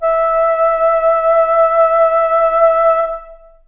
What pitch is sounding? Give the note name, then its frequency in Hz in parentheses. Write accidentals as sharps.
E5 (659.3 Hz)